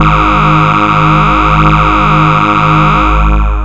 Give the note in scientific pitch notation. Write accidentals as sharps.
G#1